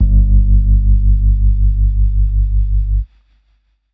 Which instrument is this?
electronic keyboard